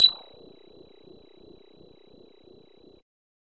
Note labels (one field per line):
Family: bass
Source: synthesizer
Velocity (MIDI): 75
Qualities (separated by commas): bright, percussive